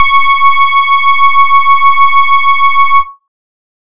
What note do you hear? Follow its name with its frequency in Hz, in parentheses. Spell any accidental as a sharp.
C#6 (1109 Hz)